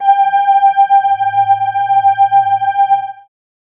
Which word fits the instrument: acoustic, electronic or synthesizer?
synthesizer